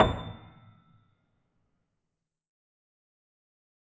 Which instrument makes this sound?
acoustic keyboard